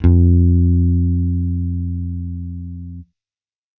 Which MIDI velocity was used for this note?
75